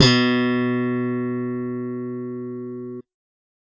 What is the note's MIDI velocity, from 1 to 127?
127